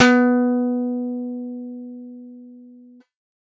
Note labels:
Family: guitar; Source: synthesizer; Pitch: B3; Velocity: 75

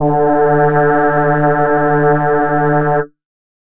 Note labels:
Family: voice; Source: synthesizer; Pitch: D3; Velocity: 50; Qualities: multiphonic

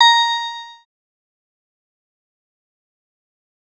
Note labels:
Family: synthesizer lead; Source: synthesizer; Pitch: A#5; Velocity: 25; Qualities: fast decay

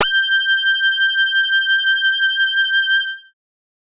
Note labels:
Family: bass; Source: synthesizer; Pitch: G6; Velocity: 25; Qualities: multiphonic

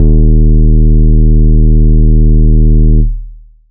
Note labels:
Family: bass; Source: synthesizer; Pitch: D#1; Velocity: 75; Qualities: long release

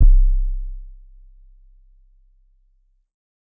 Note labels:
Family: keyboard; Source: electronic; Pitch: C1; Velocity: 75; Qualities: dark

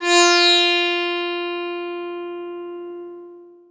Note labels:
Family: guitar; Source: acoustic; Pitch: F4; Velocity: 50; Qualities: bright, long release, reverb

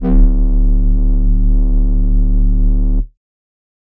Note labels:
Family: flute; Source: synthesizer; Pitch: D1; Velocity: 75; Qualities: distorted

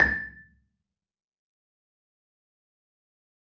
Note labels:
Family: mallet percussion; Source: acoustic; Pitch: A6; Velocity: 127; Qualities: fast decay, percussive, reverb

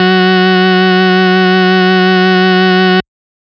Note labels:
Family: organ; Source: electronic; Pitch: F#3; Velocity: 75; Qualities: bright, distorted

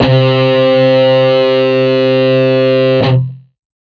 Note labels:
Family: guitar; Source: electronic; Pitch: C3; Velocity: 75; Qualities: distorted, long release

